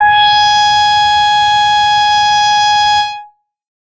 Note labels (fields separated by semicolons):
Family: bass; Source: synthesizer; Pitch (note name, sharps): G#5; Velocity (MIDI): 75; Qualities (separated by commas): distorted